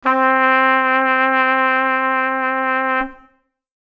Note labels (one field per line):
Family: brass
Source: acoustic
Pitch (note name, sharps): C4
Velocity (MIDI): 25